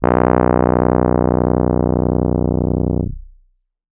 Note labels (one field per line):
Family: keyboard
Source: electronic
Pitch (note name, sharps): B0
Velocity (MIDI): 75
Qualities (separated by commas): distorted